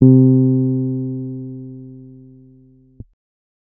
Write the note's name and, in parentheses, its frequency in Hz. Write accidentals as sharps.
C3 (130.8 Hz)